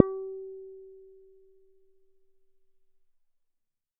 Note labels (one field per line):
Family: bass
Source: synthesizer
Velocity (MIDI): 100